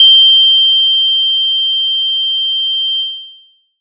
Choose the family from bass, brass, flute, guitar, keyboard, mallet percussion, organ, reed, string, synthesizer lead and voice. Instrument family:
mallet percussion